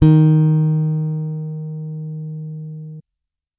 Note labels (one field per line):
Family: bass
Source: electronic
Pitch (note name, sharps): D#3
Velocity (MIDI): 75